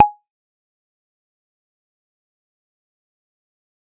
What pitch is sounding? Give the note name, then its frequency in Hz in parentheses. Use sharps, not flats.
G#5 (830.6 Hz)